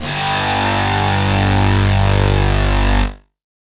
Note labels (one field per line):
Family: guitar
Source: electronic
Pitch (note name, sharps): G1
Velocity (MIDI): 75